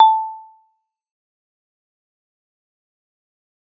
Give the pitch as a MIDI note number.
81